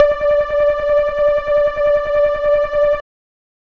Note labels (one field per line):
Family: bass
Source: synthesizer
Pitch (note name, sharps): D5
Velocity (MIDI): 75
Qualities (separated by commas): dark